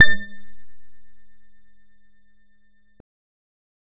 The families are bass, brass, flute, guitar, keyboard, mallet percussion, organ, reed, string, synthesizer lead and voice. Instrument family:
bass